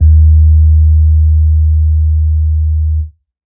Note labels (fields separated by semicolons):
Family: keyboard; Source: electronic; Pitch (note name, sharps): D#2; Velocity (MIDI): 50; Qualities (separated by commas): dark